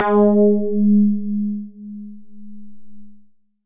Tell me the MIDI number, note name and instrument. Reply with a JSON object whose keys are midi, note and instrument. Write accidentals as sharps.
{"midi": 56, "note": "G#3", "instrument": "synthesizer lead"}